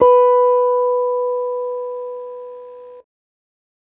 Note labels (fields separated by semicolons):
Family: guitar; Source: electronic; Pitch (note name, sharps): B4; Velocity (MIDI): 25